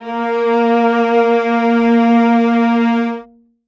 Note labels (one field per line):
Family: string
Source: acoustic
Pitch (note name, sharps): A#3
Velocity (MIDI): 100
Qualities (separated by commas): reverb